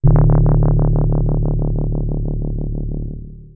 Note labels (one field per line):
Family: keyboard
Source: electronic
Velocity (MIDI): 75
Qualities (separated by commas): dark, distorted, long release